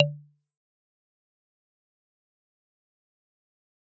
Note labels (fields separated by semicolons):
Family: mallet percussion; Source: acoustic; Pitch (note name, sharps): D3; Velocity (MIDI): 50; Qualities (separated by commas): fast decay, percussive